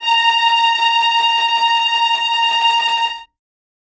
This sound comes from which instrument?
acoustic string instrument